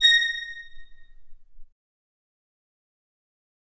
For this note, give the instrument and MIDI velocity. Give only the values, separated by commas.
acoustic string instrument, 127